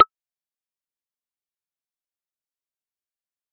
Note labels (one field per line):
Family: mallet percussion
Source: acoustic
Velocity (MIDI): 127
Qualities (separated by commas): fast decay, percussive